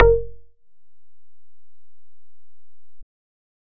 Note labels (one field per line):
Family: bass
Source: synthesizer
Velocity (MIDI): 50